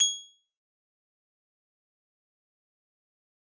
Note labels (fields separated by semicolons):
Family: mallet percussion; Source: acoustic; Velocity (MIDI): 100; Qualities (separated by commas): bright, fast decay, percussive